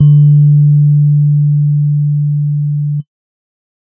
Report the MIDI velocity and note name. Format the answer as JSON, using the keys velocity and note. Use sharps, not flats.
{"velocity": 50, "note": "D3"}